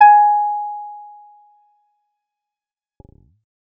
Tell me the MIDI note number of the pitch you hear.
80